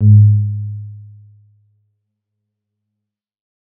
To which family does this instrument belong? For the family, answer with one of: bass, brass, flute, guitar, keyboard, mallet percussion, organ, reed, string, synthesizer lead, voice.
keyboard